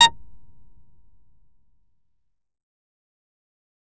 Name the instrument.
synthesizer bass